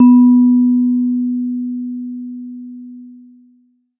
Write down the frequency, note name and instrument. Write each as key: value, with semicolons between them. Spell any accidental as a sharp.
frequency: 246.9 Hz; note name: B3; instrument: acoustic mallet percussion instrument